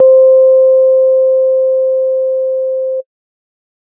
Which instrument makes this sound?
electronic organ